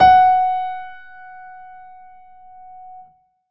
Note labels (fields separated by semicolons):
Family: keyboard; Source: acoustic; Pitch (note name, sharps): F#5; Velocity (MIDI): 100; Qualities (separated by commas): reverb